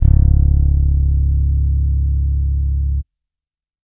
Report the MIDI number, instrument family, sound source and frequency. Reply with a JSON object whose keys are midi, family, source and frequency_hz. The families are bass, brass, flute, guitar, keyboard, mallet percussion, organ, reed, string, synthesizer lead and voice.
{"midi": 25, "family": "bass", "source": "electronic", "frequency_hz": 34.65}